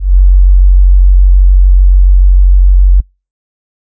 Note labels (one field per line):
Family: flute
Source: synthesizer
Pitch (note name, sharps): F#1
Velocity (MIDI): 127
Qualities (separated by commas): dark